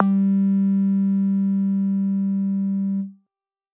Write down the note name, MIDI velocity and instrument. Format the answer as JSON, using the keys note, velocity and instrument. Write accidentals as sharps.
{"note": "G3", "velocity": 25, "instrument": "synthesizer bass"}